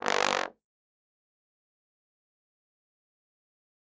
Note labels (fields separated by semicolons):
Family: brass; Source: acoustic; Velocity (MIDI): 127; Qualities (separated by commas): bright, fast decay, reverb